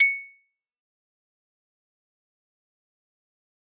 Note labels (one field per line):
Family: mallet percussion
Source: acoustic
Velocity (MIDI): 25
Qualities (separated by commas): bright, fast decay, percussive